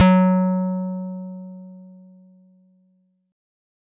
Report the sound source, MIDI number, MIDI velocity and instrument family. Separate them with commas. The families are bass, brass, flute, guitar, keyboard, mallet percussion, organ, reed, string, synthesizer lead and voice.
electronic, 54, 25, guitar